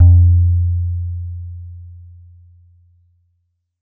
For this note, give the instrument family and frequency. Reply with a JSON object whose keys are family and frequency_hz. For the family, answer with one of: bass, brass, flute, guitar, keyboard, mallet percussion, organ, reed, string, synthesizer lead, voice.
{"family": "guitar", "frequency_hz": 87.31}